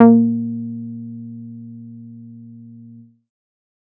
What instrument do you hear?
synthesizer bass